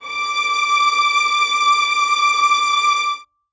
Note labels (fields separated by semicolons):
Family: string; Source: acoustic; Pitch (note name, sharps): D6; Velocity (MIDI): 75; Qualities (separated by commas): reverb